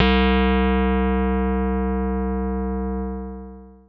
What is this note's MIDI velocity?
75